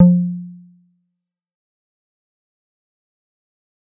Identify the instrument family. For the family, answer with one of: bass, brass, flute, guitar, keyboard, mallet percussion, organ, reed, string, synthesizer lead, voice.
bass